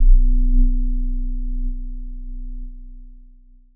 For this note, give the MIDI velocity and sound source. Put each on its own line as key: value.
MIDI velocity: 127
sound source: electronic